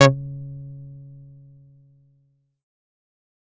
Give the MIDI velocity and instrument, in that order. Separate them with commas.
50, synthesizer bass